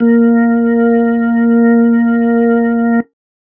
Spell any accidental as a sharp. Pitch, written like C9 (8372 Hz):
A#3 (233.1 Hz)